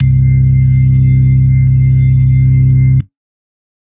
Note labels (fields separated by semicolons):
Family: organ; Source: electronic; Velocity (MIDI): 127